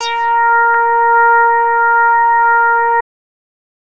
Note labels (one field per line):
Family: bass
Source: synthesizer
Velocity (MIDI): 100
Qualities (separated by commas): distorted